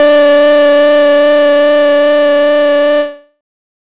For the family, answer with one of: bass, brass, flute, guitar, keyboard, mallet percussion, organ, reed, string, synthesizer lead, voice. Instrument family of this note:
bass